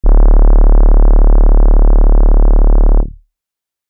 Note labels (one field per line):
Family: keyboard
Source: electronic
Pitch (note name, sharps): D1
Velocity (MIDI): 127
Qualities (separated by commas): dark